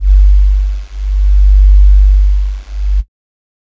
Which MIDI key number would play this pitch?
31